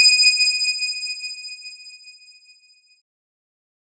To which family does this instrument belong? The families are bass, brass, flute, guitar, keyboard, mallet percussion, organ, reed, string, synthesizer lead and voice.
keyboard